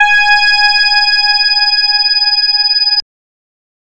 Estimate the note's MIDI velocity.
100